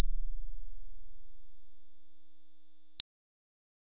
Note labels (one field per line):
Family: organ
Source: electronic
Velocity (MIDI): 127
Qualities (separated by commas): bright